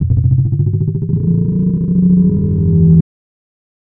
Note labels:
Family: voice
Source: synthesizer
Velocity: 127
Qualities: distorted

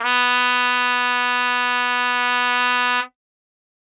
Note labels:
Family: brass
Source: acoustic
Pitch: B3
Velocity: 100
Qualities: bright

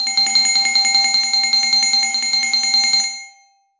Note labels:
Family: mallet percussion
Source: acoustic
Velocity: 50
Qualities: reverb

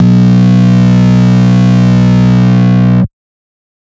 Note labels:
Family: bass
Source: synthesizer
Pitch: B1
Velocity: 127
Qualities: bright, distorted, multiphonic

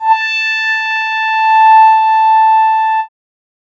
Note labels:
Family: keyboard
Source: synthesizer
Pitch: A5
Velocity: 25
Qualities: bright

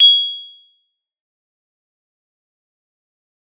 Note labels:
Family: mallet percussion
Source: acoustic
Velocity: 127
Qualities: bright, fast decay, percussive

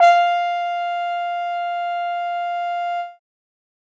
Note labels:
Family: brass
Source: acoustic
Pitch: F5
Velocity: 100

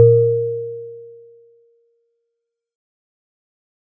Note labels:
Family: mallet percussion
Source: acoustic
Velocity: 50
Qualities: fast decay

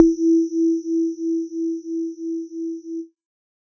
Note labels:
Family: synthesizer lead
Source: synthesizer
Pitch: E4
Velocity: 25

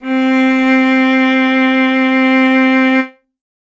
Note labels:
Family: string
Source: acoustic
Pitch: C4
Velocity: 25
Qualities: reverb

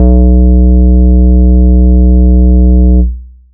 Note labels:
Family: bass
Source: synthesizer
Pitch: B1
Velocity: 25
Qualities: long release

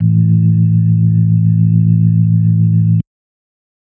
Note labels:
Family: organ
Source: electronic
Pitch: A1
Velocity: 100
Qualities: dark

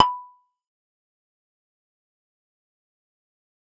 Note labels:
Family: bass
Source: synthesizer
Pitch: B5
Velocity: 127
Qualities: fast decay, percussive

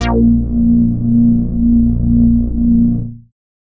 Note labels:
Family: bass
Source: synthesizer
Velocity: 75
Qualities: distorted

